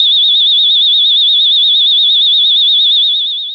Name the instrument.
synthesizer bass